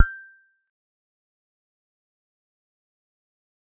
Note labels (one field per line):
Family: guitar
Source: electronic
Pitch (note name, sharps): G6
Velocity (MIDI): 25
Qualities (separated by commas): fast decay, percussive, reverb